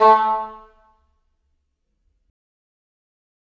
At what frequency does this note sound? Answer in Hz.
220 Hz